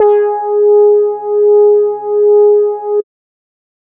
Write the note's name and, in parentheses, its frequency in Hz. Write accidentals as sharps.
G#4 (415.3 Hz)